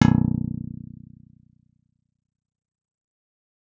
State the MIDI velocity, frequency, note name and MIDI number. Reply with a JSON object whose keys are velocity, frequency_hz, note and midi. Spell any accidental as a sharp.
{"velocity": 127, "frequency_hz": 30.87, "note": "B0", "midi": 23}